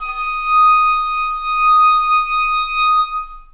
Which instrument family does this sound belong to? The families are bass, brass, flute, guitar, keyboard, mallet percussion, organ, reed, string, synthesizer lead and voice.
reed